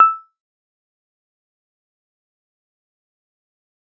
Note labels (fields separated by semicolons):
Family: mallet percussion; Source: electronic; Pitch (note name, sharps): E6; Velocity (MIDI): 100; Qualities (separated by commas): fast decay, percussive